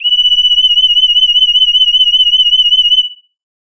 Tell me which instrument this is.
synthesizer voice